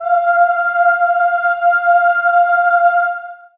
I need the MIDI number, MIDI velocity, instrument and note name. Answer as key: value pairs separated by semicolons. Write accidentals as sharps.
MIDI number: 77; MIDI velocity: 25; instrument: acoustic voice; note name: F5